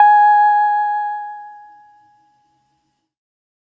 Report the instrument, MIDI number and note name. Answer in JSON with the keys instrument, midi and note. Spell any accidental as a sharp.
{"instrument": "electronic keyboard", "midi": 80, "note": "G#5"}